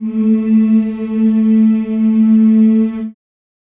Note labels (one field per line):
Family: voice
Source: acoustic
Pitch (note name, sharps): A3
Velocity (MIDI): 25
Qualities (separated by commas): dark, reverb